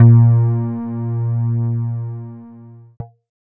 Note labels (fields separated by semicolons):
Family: keyboard; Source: electronic; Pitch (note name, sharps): A#2; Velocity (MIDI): 50; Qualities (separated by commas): dark, distorted